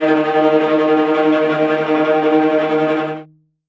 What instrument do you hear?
acoustic string instrument